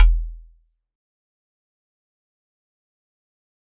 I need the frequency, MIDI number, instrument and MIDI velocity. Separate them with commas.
41.2 Hz, 28, acoustic mallet percussion instrument, 50